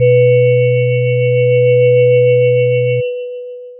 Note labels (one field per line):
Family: mallet percussion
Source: electronic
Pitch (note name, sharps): B2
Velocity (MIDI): 25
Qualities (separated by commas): long release